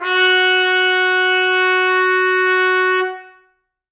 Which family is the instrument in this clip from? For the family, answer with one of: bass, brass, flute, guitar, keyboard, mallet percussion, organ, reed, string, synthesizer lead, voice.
brass